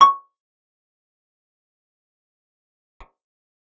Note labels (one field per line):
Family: guitar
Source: acoustic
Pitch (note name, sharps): C#6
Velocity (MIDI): 100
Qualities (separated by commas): fast decay, percussive, reverb